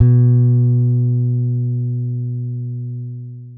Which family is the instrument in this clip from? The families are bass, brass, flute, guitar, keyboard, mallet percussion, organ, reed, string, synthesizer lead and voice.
guitar